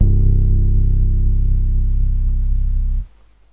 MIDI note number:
24